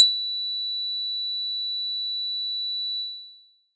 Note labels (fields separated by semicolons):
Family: mallet percussion; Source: acoustic; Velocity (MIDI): 127